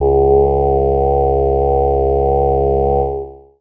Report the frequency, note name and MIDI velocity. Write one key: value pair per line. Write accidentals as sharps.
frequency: 69.3 Hz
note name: C#2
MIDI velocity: 50